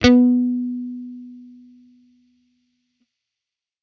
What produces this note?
electronic bass